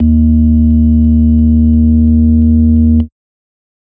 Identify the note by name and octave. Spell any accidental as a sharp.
D#2